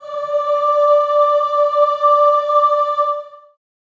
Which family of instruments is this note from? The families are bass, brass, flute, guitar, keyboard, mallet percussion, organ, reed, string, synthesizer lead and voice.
voice